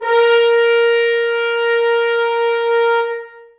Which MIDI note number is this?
70